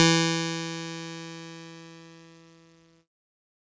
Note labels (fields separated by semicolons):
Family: keyboard; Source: electronic; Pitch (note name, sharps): E3; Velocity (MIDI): 100; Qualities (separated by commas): bright, distorted